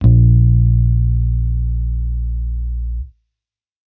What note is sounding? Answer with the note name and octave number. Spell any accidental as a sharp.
A#1